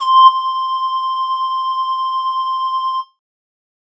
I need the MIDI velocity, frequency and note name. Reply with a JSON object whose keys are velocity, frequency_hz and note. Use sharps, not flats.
{"velocity": 25, "frequency_hz": 1047, "note": "C6"}